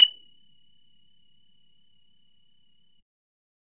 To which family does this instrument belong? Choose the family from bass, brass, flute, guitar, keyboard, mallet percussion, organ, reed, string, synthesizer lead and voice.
bass